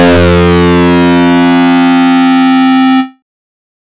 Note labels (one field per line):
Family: bass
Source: synthesizer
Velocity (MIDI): 127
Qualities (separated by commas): bright, distorted